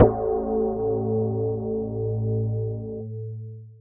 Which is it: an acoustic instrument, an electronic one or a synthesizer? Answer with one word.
electronic